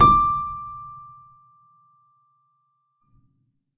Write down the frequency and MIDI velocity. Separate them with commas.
1175 Hz, 100